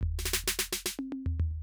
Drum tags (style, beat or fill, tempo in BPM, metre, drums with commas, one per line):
punk
fill
144 BPM
4/4
snare, high tom, floor tom, kick